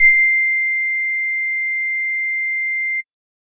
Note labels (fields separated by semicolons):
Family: bass; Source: synthesizer; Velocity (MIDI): 50